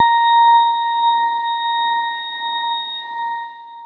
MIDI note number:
82